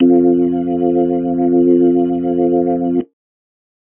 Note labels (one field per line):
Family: organ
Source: electronic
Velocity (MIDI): 25